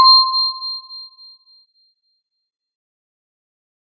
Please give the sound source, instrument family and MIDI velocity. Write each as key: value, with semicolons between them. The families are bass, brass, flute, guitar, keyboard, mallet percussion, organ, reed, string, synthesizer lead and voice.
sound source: acoustic; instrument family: mallet percussion; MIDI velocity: 50